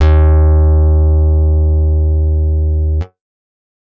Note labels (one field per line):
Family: guitar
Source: acoustic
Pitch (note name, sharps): D#2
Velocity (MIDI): 75